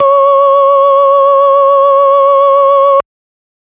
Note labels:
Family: organ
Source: electronic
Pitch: C#5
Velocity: 75

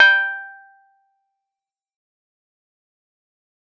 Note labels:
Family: keyboard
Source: electronic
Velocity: 100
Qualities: fast decay, percussive

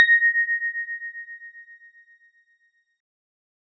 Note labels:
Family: keyboard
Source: electronic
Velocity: 100

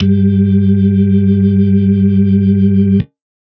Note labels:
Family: organ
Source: electronic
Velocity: 100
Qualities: dark

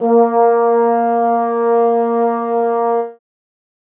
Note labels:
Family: brass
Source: acoustic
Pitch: A#3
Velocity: 50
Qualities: reverb

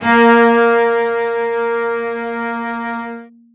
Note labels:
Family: string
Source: acoustic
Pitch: A#3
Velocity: 127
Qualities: reverb

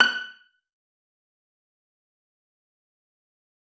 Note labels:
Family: string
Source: acoustic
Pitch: F#6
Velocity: 100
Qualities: fast decay, percussive, reverb

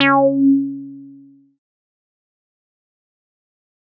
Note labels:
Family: bass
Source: synthesizer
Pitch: C#4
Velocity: 50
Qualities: distorted, fast decay

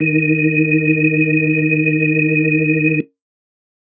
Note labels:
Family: organ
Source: electronic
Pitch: D#3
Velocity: 50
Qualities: reverb

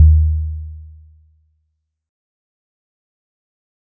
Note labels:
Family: guitar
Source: synthesizer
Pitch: D#2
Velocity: 25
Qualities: dark, fast decay

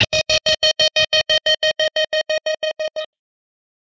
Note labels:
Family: guitar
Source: electronic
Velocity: 100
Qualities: bright, distorted, tempo-synced

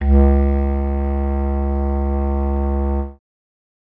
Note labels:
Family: reed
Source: acoustic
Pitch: C#2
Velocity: 75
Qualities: dark

